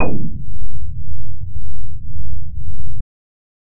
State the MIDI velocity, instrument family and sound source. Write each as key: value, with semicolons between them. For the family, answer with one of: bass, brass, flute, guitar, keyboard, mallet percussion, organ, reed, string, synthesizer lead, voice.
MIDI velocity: 50; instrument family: bass; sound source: synthesizer